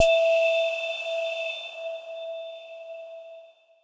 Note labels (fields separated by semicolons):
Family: mallet percussion; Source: electronic; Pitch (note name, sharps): E5; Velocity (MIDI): 127; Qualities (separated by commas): bright, non-linear envelope